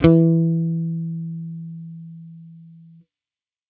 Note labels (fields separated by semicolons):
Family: bass; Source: electronic; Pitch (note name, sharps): E3; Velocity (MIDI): 75